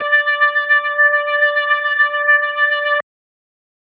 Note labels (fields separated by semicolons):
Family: organ; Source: electronic; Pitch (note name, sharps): D5; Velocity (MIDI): 25; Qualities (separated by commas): distorted